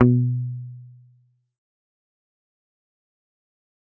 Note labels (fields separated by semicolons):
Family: guitar; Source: electronic; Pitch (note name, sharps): B2; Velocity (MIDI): 127; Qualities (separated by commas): fast decay